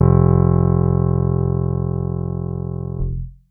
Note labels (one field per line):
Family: guitar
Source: electronic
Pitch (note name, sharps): F1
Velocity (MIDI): 50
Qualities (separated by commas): reverb